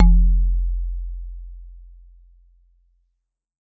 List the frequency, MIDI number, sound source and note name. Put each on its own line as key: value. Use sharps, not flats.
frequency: 43.65 Hz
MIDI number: 29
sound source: acoustic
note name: F1